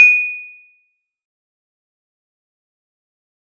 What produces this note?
acoustic mallet percussion instrument